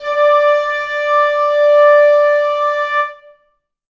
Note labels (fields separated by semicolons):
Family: reed; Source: acoustic; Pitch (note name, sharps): D5; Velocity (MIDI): 25; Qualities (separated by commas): reverb